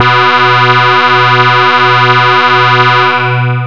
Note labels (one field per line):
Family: bass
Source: synthesizer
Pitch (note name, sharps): B2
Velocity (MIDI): 100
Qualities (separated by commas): bright, distorted, long release